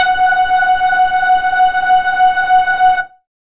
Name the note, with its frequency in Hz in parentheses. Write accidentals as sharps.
F#5 (740 Hz)